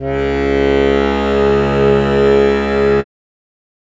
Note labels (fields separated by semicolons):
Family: keyboard; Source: acoustic; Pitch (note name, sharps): C#2; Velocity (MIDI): 100